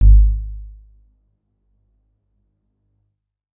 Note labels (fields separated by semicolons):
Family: keyboard; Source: electronic; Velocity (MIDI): 25; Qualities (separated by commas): dark, percussive, reverb